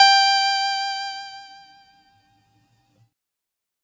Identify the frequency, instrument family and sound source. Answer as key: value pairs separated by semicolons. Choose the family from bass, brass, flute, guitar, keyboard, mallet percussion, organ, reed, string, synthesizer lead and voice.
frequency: 784 Hz; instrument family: keyboard; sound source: synthesizer